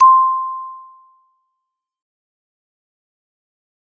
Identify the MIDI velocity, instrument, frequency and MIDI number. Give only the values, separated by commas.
127, acoustic mallet percussion instrument, 1047 Hz, 84